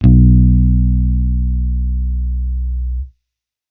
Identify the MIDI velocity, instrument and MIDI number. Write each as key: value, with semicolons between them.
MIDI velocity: 25; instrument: electronic bass; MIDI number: 35